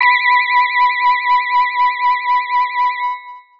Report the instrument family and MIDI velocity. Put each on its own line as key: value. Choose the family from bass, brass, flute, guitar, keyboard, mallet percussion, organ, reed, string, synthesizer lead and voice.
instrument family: organ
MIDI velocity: 50